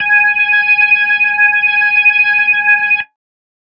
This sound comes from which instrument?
electronic organ